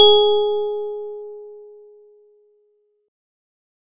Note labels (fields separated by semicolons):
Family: organ; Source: electronic; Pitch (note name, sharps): G#4; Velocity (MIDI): 75